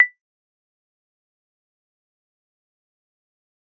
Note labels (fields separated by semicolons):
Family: mallet percussion; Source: acoustic; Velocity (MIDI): 50; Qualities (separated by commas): dark, fast decay, percussive, reverb